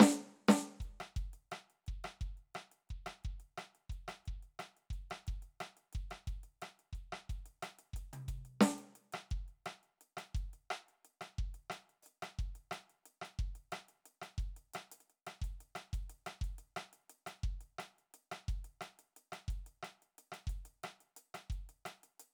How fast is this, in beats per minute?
118 BPM